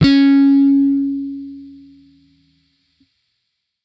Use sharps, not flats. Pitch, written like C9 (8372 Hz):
C#4 (277.2 Hz)